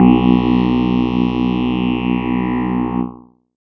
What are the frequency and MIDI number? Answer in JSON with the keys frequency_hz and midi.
{"frequency_hz": 61.74, "midi": 35}